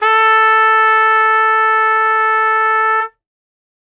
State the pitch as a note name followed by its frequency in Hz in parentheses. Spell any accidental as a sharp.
A4 (440 Hz)